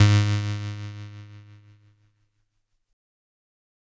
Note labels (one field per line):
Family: keyboard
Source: electronic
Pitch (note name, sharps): G#2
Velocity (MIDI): 100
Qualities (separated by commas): bright, distorted